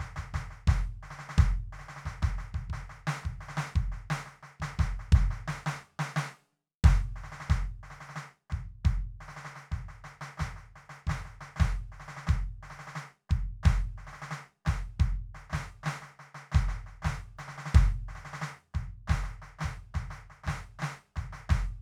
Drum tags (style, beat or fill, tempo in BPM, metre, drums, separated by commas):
march, beat, 176 BPM, 4/4, hi-hat pedal, snare, kick